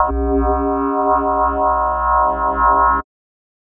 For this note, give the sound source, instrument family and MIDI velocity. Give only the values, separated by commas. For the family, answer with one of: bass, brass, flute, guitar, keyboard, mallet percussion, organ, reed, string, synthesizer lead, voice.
synthesizer, mallet percussion, 100